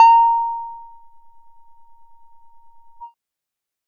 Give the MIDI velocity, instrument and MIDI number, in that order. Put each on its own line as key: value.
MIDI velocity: 75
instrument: synthesizer bass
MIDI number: 82